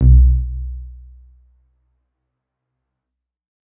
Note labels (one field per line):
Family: keyboard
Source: electronic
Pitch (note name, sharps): B1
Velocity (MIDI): 50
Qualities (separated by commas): dark